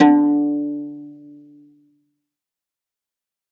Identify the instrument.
acoustic string instrument